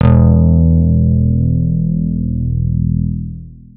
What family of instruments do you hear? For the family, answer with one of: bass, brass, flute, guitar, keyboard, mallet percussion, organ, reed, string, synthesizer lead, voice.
guitar